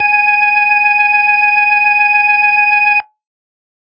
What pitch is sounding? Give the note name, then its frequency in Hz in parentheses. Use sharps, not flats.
G#5 (830.6 Hz)